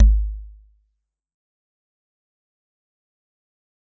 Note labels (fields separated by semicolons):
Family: mallet percussion; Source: acoustic; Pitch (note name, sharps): G#1; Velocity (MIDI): 100; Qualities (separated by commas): dark, fast decay, percussive